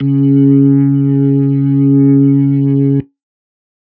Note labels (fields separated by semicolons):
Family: organ; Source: electronic; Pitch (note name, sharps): C#3; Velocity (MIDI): 50